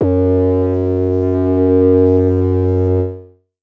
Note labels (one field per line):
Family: synthesizer lead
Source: synthesizer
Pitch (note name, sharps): F#2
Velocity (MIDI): 75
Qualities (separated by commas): distorted, multiphonic, non-linear envelope